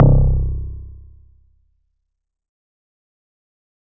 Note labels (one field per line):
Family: guitar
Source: acoustic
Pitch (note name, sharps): C1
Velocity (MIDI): 75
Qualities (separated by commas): distorted, fast decay